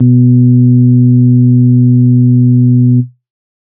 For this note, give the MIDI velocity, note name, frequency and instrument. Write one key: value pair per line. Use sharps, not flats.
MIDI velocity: 75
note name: B2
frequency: 123.5 Hz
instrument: electronic organ